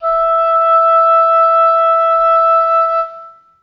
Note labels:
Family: reed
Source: acoustic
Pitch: E5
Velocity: 25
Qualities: reverb

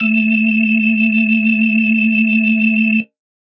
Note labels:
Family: organ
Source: electronic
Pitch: A3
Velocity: 75

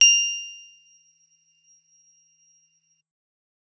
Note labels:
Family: guitar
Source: electronic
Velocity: 100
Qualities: bright, percussive

